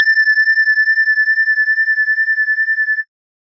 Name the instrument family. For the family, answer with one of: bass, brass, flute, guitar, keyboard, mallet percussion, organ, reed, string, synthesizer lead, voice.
organ